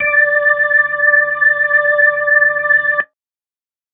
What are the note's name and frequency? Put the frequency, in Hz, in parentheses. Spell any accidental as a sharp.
D5 (587.3 Hz)